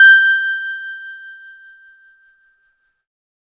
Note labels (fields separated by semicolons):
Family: keyboard; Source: electronic; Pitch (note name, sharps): G6; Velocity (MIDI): 75